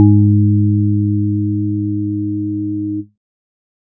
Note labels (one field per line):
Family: organ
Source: electronic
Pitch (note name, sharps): G#2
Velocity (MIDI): 50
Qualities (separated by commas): dark